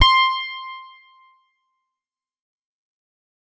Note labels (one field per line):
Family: guitar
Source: electronic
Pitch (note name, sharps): C6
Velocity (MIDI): 75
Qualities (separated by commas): distorted, fast decay